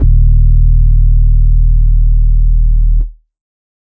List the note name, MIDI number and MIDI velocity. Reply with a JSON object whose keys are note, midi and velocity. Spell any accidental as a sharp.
{"note": "D#1", "midi": 27, "velocity": 25}